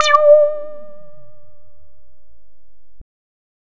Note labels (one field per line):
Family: bass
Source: synthesizer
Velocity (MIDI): 75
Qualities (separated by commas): distorted